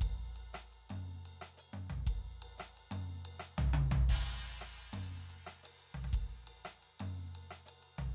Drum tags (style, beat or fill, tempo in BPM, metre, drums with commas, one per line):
Latin
beat
118 BPM
4/4
ride, ride bell, hi-hat pedal, cross-stick, high tom, mid tom, floor tom, kick